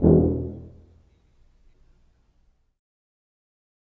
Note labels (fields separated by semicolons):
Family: brass; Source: acoustic; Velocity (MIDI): 25; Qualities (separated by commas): reverb